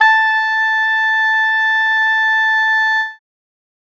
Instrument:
acoustic reed instrument